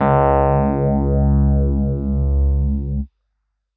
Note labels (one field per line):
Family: keyboard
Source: electronic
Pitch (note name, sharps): C#2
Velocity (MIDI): 100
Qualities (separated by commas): distorted